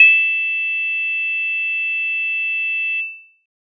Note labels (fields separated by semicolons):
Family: keyboard; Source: electronic; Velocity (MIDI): 50; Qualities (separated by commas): bright